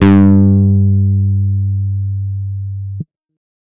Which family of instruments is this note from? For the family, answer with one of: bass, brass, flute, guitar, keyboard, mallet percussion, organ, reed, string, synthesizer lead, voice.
guitar